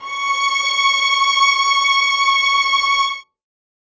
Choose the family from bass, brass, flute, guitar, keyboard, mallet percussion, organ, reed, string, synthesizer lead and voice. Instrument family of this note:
string